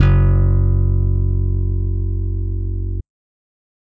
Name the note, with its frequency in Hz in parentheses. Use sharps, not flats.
F#1 (46.25 Hz)